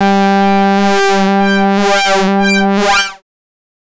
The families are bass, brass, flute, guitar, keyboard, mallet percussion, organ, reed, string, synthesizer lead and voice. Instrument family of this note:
bass